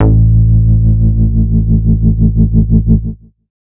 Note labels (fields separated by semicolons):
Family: bass; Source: synthesizer; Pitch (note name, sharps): A1; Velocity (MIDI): 127; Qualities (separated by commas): distorted